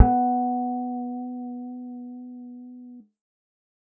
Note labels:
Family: bass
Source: synthesizer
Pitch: B3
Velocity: 75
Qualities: dark, reverb

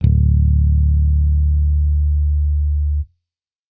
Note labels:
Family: bass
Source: electronic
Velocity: 50

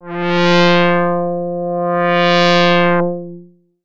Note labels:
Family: bass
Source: synthesizer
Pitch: F3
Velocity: 100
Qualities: distorted, long release, tempo-synced

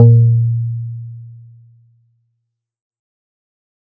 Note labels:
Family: guitar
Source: synthesizer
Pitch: A#2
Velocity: 25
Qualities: dark, fast decay

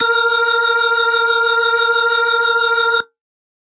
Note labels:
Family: organ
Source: electronic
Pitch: A#4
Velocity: 75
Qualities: bright

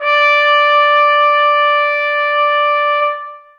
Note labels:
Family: brass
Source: acoustic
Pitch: D5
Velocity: 100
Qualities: bright, long release, reverb

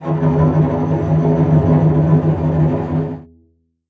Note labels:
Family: string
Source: acoustic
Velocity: 25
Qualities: non-linear envelope, reverb

